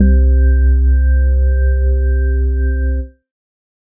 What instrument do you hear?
electronic organ